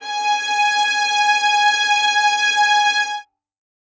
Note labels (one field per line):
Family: string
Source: acoustic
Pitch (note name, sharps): G#5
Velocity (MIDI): 100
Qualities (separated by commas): reverb